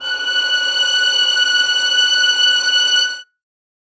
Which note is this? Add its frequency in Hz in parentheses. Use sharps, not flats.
F#6 (1480 Hz)